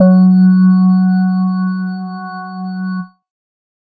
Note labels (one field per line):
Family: organ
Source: electronic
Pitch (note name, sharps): F#3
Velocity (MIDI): 127